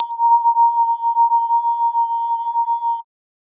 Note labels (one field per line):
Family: mallet percussion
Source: electronic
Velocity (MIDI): 50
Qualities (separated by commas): multiphonic, non-linear envelope